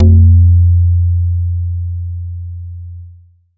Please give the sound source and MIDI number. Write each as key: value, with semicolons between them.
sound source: synthesizer; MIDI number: 41